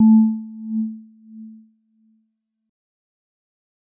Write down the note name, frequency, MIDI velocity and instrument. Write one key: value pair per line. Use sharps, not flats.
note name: A3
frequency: 220 Hz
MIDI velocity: 25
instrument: acoustic mallet percussion instrument